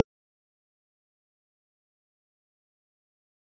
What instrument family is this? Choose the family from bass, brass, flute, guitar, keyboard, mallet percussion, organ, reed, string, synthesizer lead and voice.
mallet percussion